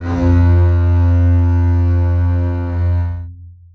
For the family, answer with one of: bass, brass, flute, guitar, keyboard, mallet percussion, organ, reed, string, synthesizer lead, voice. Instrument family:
string